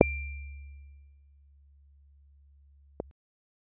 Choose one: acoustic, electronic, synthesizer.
electronic